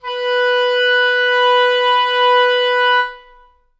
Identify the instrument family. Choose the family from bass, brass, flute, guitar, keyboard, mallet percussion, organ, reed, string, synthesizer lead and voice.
reed